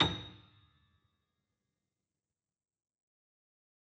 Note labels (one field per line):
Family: keyboard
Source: acoustic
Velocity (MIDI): 50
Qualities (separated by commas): fast decay, percussive